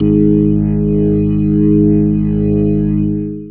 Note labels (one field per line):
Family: organ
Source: electronic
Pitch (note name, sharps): G#1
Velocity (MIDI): 25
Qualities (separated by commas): distorted, long release